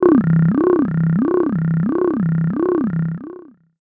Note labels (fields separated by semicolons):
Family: voice; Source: synthesizer; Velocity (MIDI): 75; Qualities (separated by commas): long release, non-linear envelope, tempo-synced